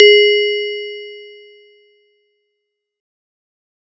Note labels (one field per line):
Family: mallet percussion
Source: acoustic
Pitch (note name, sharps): G#4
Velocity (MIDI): 100